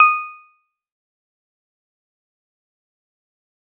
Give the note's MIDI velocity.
75